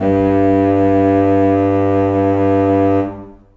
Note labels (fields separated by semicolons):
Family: reed; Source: acoustic; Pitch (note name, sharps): G2; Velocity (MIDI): 75; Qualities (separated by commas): distorted, long release, reverb